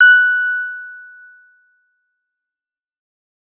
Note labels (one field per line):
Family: bass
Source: synthesizer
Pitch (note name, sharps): F#6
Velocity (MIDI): 127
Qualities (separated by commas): fast decay